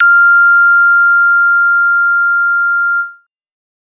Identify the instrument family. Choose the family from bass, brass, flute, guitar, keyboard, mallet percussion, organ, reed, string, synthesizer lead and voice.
bass